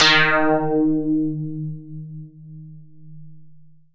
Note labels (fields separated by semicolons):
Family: synthesizer lead; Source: synthesizer; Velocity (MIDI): 127; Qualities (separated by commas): long release